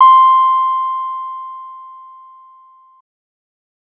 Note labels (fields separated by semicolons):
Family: bass; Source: synthesizer; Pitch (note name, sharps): C6; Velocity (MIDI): 75